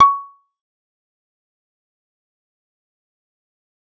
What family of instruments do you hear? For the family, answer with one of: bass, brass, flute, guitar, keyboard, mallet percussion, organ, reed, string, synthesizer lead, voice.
bass